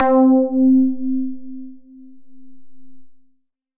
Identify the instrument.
synthesizer lead